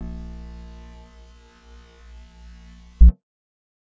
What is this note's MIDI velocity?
127